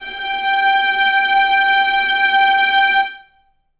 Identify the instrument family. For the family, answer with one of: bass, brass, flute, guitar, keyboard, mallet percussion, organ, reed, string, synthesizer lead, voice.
string